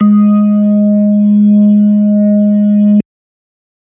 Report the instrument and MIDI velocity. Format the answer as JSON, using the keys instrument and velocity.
{"instrument": "electronic organ", "velocity": 75}